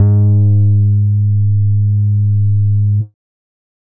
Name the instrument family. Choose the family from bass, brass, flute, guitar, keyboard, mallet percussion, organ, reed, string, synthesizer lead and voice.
bass